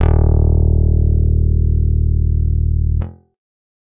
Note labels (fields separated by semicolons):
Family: guitar; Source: acoustic; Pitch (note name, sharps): D#1; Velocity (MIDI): 50